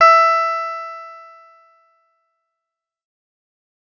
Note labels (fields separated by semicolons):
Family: guitar; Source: electronic; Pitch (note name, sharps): E5; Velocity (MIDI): 50; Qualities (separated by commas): bright, fast decay